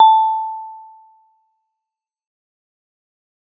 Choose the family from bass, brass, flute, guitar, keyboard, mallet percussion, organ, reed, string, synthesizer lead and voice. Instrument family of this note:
mallet percussion